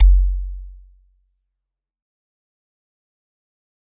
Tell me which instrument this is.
acoustic mallet percussion instrument